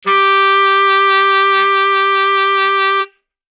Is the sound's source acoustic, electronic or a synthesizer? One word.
acoustic